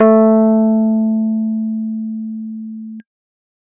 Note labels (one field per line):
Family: keyboard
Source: electronic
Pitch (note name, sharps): A3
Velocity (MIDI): 75